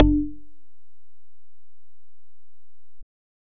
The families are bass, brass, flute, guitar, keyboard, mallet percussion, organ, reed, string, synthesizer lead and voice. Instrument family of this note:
bass